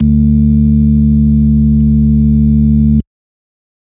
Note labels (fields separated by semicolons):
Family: organ; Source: electronic; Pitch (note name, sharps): D2; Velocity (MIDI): 75; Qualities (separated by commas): dark